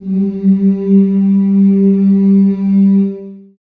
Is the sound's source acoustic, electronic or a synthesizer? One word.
acoustic